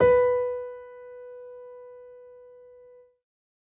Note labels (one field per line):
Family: keyboard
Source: acoustic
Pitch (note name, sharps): B4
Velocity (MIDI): 50